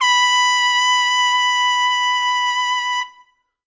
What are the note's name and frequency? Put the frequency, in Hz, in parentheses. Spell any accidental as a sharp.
B5 (987.8 Hz)